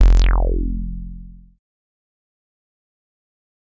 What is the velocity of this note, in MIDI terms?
127